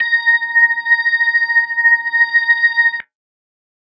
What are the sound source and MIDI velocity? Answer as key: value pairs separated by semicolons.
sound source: electronic; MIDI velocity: 50